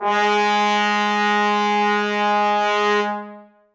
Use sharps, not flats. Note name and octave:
G#3